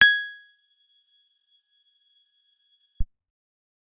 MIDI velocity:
50